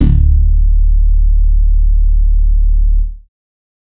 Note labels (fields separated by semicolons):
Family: bass; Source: synthesizer; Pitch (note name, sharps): D1; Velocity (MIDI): 100; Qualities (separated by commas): distorted